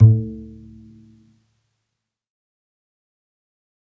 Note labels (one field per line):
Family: string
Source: acoustic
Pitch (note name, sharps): A2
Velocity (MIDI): 25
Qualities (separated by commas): fast decay, percussive, reverb